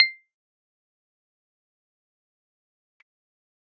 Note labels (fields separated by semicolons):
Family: keyboard; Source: electronic; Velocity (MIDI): 50; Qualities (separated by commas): fast decay, percussive